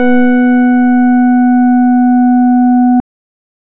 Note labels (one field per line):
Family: organ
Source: electronic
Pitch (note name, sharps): B3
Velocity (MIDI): 75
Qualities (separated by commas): dark